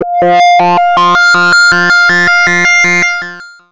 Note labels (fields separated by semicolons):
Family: bass; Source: synthesizer; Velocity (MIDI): 50; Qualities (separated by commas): bright, distorted, long release, multiphonic, tempo-synced